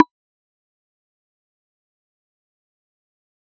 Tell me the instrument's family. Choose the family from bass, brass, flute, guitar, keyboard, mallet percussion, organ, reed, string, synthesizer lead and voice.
mallet percussion